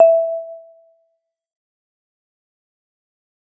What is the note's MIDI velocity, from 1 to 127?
50